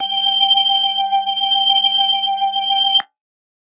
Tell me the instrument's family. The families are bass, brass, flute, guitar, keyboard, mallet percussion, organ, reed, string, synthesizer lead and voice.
organ